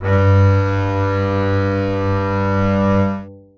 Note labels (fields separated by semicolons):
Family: string; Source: acoustic; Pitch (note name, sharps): G2; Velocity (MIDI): 25; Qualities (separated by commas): long release, reverb